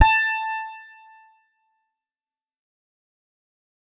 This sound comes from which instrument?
electronic guitar